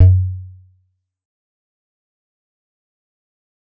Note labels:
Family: guitar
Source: electronic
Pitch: F#2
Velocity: 25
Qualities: dark, fast decay, percussive, reverb

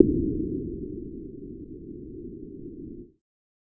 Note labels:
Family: bass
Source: synthesizer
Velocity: 75

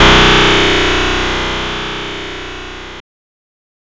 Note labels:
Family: guitar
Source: synthesizer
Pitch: B0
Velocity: 127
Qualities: bright, distorted

